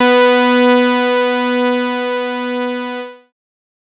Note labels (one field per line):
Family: bass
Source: synthesizer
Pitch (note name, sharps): B3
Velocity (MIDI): 50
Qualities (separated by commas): bright, distorted